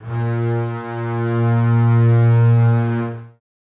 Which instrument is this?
acoustic string instrument